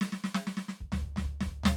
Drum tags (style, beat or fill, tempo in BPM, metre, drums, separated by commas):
punk, fill, 128 BPM, 4/4, snare, floor tom, kick